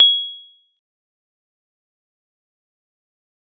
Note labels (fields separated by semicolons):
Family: mallet percussion; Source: acoustic; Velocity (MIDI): 50; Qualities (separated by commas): bright, fast decay, percussive